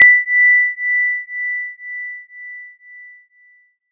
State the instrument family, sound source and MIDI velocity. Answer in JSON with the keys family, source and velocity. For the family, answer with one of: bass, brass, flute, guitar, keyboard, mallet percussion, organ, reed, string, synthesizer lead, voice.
{"family": "mallet percussion", "source": "electronic", "velocity": 100}